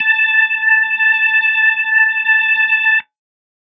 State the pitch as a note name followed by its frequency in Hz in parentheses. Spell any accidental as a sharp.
A5 (880 Hz)